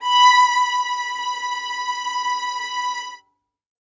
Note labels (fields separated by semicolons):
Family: string; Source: acoustic; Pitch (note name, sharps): B5; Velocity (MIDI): 127; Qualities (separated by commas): reverb